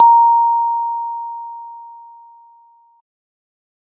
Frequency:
932.3 Hz